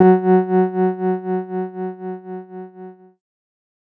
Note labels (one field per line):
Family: keyboard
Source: electronic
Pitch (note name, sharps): F#3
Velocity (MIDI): 75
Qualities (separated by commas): dark